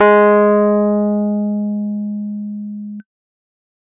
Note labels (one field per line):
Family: keyboard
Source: electronic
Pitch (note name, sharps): G#3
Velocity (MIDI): 100